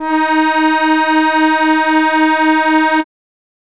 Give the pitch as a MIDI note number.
63